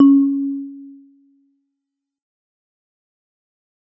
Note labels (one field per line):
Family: mallet percussion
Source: acoustic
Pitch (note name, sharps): C#4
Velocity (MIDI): 25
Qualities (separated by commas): dark, fast decay, reverb